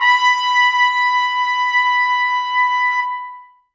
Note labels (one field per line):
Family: brass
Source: acoustic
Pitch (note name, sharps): B5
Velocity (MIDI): 127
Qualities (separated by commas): bright, long release, reverb